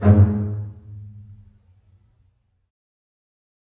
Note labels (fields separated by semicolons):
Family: string; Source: acoustic; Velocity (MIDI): 25; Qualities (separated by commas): reverb